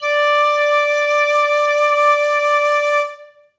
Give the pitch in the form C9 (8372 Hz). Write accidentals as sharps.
D5 (587.3 Hz)